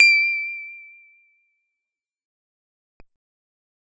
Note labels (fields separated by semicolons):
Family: bass; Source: synthesizer; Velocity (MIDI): 75; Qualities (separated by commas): fast decay